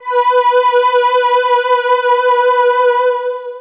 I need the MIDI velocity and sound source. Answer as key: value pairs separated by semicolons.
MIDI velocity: 75; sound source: synthesizer